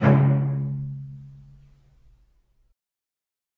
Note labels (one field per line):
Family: string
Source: acoustic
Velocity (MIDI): 25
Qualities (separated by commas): reverb